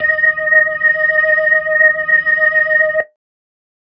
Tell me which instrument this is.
electronic organ